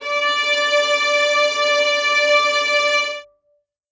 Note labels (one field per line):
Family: string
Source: acoustic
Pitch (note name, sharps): D5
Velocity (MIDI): 127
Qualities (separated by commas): reverb